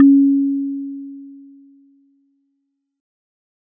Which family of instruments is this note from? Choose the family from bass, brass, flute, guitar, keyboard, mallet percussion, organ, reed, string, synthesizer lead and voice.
mallet percussion